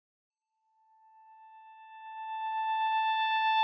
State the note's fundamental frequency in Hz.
880 Hz